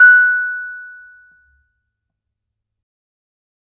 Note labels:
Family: mallet percussion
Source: acoustic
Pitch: F#6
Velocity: 25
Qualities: reverb

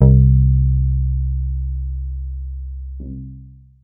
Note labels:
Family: guitar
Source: electronic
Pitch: C2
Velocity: 50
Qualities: long release

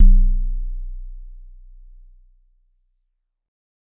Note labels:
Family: mallet percussion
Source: acoustic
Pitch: B0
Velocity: 75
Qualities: dark

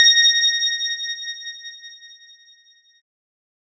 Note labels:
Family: keyboard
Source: electronic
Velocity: 100

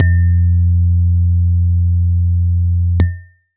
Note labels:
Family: keyboard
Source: electronic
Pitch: F2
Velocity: 25

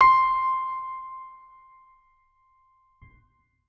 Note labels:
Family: organ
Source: electronic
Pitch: C6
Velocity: 100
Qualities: reverb

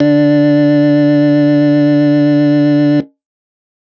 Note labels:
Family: organ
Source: electronic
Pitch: D3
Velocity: 100

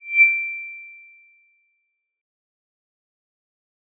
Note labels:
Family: mallet percussion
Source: electronic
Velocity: 100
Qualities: bright, fast decay

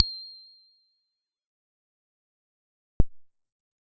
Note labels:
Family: bass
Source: synthesizer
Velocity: 100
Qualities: fast decay, percussive

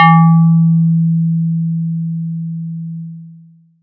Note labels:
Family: mallet percussion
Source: electronic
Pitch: E3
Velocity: 75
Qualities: long release, multiphonic

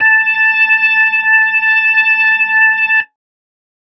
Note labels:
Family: organ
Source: electronic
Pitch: A5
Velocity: 25

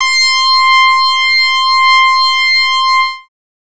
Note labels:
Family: bass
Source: synthesizer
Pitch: C6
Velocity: 127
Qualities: bright, distorted

